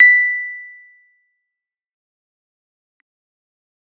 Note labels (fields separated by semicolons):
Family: keyboard; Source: electronic; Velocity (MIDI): 50; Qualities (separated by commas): fast decay, percussive